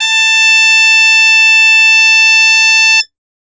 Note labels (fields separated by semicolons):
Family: flute; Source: acoustic; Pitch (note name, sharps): A5; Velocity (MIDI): 50; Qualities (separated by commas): bright, reverb